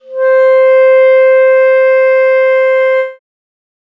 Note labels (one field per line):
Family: reed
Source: acoustic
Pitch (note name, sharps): C5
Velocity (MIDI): 25